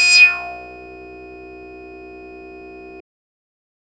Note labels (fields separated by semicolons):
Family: bass; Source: synthesizer; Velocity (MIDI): 127; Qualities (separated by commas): distorted